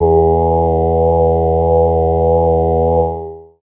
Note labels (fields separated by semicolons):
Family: voice; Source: synthesizer; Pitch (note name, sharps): E2; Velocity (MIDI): 25; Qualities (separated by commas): long release